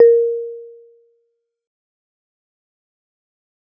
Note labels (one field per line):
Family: mallet percussion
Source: acoustic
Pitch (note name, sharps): A#4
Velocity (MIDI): 25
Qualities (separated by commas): fast decay, percussive